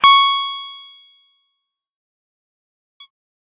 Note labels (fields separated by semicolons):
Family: guitar; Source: electronic; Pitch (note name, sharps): C#6; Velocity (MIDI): 75; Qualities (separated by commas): distorted, fast decay